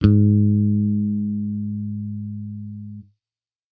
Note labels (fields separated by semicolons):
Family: bass; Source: electronic; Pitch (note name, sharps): G#2; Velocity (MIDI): 100